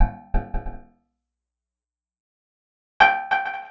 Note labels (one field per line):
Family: guitar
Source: acoustic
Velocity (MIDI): 25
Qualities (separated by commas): percussive, reverb